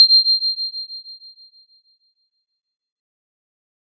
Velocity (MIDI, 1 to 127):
50